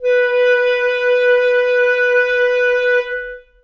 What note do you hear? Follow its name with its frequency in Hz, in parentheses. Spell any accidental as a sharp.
B4 (493.9 Hz)